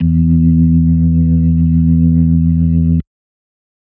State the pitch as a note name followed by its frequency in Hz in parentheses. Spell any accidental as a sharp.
E2 (82.41 Hz)